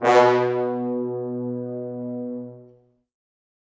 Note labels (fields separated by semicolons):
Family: brass; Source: acoustic; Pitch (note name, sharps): B2; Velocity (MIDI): 127; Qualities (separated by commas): bright, reverb